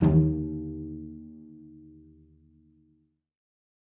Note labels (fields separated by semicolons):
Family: string; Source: acoustic; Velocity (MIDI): 100; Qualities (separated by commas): dark, reverb